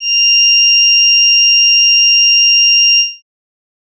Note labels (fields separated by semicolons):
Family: organ; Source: electronic; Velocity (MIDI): 75; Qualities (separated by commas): bright